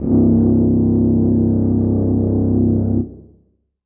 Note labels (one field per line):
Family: brass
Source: acoustic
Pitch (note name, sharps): C1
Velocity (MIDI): 127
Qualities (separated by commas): dark, reverb